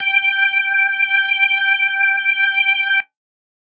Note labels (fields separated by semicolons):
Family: organ; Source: electronic; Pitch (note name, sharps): G5; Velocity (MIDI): 100